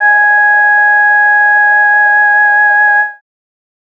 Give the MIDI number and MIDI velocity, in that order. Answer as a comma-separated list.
80, 100